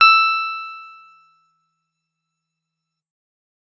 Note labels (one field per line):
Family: guitar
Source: electronic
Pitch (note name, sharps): E6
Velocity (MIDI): 50